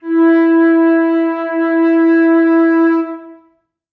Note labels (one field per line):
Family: flute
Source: acoustic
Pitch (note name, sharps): E4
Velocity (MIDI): 50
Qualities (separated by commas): reverb